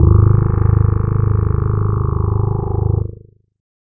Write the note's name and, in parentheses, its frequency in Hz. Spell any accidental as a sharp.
G#0 (25.96 Hz)